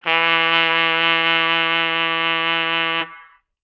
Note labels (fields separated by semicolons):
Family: brass; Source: acoustic; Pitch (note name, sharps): E3; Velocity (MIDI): 100; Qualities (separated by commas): distorted